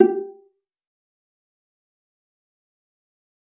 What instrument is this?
acoustic string instrument